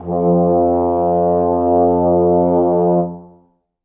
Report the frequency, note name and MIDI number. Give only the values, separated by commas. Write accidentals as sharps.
87.31 Hz, F2, 41